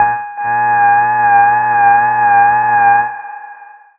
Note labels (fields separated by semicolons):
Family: bass; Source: synthesizer; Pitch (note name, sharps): G#5; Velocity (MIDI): 127; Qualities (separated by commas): long release, reverb